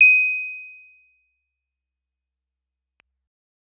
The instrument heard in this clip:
electronic keyboard